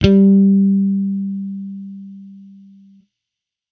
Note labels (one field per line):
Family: bass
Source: electronic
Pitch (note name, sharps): G3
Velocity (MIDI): 127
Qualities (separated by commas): distorted